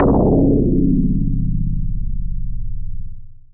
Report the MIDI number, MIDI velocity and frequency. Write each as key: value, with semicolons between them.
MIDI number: 12; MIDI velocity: 50; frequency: 16.35 Hz